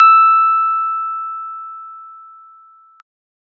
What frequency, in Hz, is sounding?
1319 Hz